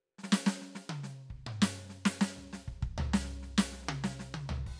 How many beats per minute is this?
100 BPM